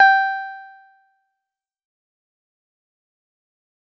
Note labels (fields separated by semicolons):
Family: guitar; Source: synthesizer; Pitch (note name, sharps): G5; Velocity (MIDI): 75; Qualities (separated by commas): fast decay, percussive